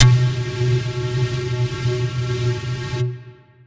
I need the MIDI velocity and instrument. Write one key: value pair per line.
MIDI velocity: 100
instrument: acoustic flute